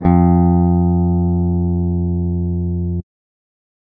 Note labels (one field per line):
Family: guitar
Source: electronic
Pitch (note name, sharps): F2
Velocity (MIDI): 25